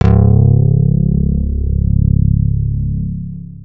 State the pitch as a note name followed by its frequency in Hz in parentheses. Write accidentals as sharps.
C#1 (34.65 Hz)